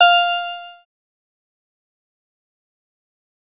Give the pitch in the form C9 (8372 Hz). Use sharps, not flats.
F5 (698.5 Hz)